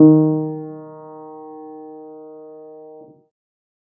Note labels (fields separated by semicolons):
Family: keyboard; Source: acoustic; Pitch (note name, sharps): D#3; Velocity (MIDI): 25; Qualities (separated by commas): reverb